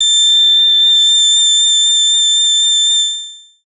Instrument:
synthesizer bass